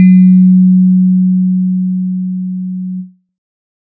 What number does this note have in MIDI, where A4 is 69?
54